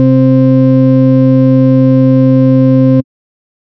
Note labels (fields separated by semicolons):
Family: bass; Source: synthesizer; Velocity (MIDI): 100; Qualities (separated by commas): dark, distorted